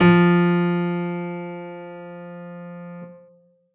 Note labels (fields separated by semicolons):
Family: keyboard; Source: acoustic; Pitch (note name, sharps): F3; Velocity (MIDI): 75